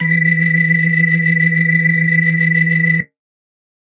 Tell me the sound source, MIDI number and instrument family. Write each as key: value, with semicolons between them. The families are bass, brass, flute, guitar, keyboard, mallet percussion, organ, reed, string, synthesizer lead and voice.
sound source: electronic; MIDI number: 52; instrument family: organ